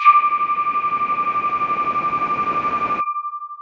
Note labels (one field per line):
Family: voice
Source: synthesizer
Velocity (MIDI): 100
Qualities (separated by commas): distorted, long release